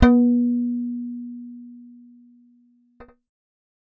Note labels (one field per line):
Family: bass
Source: synthesizer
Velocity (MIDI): 75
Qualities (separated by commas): dark